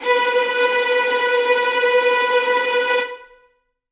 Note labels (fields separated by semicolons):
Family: string; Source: acoustic; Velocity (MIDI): 127; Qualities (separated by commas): non-linear envelope, reverb